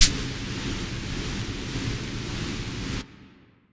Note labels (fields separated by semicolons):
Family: flute; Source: acoustic; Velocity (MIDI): 50; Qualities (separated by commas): distorted